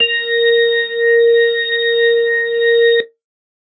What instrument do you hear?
electronic organ